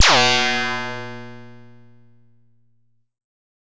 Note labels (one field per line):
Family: bass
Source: synthesizer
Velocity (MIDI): 127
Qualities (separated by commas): bright, distorted